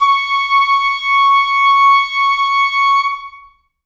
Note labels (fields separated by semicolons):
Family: flute; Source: acoustic; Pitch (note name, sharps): C#6; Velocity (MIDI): 100; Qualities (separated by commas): long release, reverb